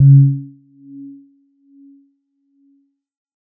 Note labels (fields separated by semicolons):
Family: mallet percussion; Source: electronic; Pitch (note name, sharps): C#3; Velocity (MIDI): 25; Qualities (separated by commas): percussive